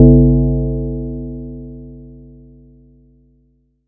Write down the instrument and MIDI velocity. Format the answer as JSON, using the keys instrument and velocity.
{"instrument": "acoustic mallet percussion instrument", "velocity": 50}